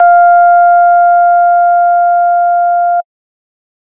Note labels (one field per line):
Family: organ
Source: electronic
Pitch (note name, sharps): F5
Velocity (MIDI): 25